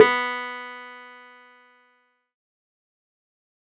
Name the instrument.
electronic keyboard